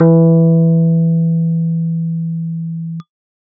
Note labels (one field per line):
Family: keyboard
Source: electronic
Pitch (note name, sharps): E3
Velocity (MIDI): 50